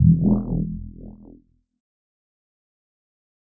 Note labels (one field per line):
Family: keyboard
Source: electronic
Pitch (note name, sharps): E1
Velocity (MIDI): 25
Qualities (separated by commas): distorted, fast decay, non-linear envelope